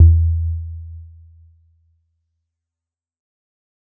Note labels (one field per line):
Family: mallet percussion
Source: acoustic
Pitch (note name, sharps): E2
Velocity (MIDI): 25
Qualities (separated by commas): fast decay